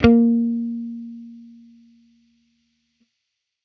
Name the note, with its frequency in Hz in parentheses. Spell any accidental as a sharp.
A#3 (233.1 Hz)